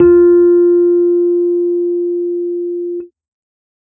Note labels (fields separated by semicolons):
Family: keyboard; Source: electronic; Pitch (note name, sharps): F4; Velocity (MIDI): 75